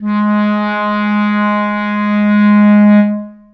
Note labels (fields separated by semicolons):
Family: reed; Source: acoustic; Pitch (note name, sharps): G#3; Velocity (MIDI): 75; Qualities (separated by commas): long release, reverb